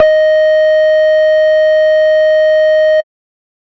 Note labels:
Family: bass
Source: synthesizer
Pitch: D#5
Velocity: 127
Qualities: distorted, tempo-synced

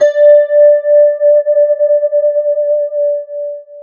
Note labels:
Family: guitar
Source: electronic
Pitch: D5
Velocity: 75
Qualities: long release, multiphonic, non-linear envelope

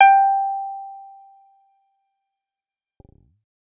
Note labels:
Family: bass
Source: synthesizer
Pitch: G5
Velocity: 75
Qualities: fast decay

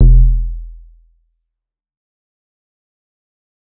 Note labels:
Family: bass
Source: synthesizer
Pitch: E1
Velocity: 25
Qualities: dark, fast decay

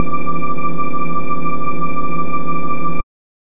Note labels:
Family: bass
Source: synthesizer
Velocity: 75

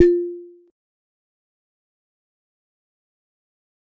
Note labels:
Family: mallet percussion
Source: acoustic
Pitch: F4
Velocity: 25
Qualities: fast decay, percussive

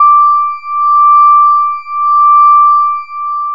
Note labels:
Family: bass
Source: synthesizer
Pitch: D6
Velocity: 75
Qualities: long release

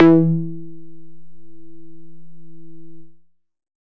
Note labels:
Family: bass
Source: synthesizer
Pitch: E3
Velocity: 25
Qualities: distorted

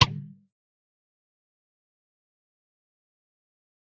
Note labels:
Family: guitar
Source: electronic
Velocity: 25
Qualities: distorted, fast decay, percussive

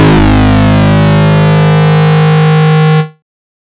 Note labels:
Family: bass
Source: synthesizer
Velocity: 127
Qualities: bright, distorted

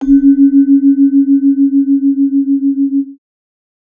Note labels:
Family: mallet percussion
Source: acoustic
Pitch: C#4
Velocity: 25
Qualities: multiphonic

